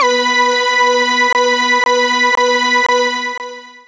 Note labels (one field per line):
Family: synthesizer lead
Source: synthesizer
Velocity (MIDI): 50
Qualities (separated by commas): bright, long release